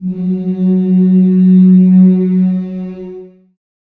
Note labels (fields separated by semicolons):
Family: voice; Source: acoustic; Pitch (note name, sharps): F#3; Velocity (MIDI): 100; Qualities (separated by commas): reverb